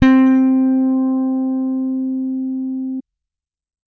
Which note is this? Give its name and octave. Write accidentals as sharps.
C4